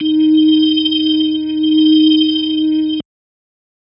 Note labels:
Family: organ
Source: electronic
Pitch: D#4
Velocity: 127

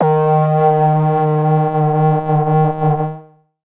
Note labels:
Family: synthesizer lead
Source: synthesizer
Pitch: D#3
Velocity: 100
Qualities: distorted, multiphonic, non-linear envelope

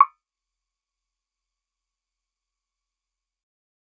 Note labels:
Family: bass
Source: synthesizer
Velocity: 127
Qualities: fast decay, percussive

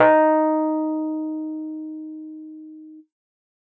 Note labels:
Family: keyboard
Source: electronic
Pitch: D#4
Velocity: 127

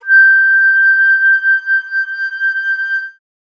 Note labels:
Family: flute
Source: acoustic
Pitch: G6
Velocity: 50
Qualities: bright

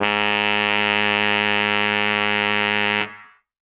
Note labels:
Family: brass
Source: acoustic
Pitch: G#2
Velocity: 127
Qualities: bright

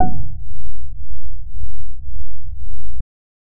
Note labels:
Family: bass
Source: synthesizer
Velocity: 25

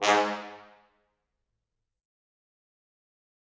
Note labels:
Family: brass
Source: acoustic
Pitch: G#2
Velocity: 127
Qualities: bright, fast decay, percussive, reverb

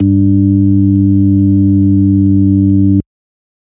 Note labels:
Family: organ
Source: electronic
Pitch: G2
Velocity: 127

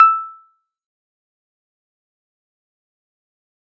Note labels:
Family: keyboard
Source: electronic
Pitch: E6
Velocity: 25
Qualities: fast decay, percussive

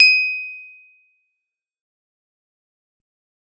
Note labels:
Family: guitar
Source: electronic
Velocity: 127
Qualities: bright, fast decay, percussive

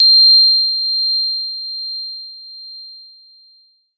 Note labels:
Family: keyboard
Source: electronic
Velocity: 100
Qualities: bright, long release

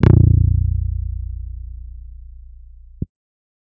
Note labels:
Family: guitar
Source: electronic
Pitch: A#0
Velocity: 25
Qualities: distorted

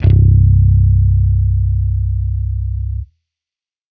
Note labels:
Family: bass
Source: electronic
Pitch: C1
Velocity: 127

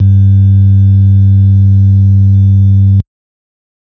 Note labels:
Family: organ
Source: electronic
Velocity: 25

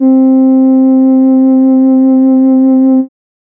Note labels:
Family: keyboard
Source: synthesizer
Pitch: C4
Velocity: 100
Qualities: dark

